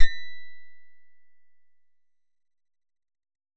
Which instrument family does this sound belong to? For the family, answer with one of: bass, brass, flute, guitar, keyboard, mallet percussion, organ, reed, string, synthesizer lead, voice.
guitar